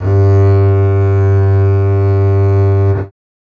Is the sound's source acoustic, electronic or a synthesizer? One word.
acoustic